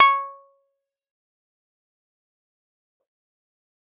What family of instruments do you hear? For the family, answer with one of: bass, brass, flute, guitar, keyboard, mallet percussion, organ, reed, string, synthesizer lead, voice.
keyboard